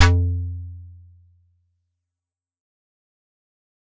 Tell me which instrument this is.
acoustic keyboard